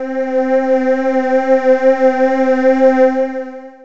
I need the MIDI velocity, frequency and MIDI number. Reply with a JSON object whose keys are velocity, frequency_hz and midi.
{"velocity": 100, "frequency_hz": 261.6, "midi": 60}